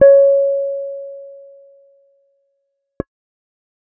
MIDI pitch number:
73